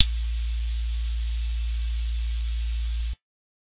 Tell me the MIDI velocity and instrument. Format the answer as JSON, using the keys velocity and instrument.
{"velocity": 75, "instrument": "synthesizer bass"}